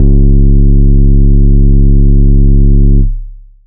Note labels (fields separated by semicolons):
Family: bass; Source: synthesizer; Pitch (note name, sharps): C#1; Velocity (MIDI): 100; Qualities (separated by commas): long release